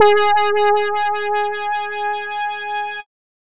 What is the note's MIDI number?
68